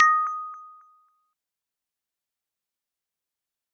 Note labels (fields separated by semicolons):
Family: mallet percussion; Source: acoustic; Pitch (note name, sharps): D#6; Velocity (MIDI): 50; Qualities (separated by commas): fast decay, percussive